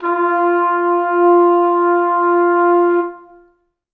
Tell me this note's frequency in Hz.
349.2 Hz